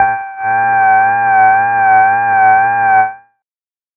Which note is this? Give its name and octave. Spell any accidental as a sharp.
G5